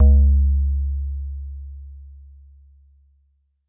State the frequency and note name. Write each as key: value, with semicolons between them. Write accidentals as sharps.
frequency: 69.3 Hz; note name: C#2